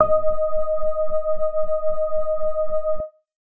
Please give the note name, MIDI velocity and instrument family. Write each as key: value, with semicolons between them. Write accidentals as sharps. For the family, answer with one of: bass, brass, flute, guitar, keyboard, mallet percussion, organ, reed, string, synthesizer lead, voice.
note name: D#5; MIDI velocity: 50; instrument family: keyboard